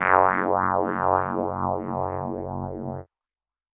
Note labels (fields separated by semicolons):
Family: keyboard; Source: electronic; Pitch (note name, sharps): F#1; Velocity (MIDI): 127; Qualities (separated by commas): distorted, non-linear envelope